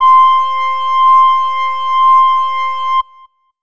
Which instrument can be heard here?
acoustic flute